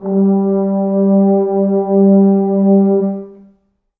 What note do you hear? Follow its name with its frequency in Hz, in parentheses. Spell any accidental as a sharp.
G3 (196 Hz)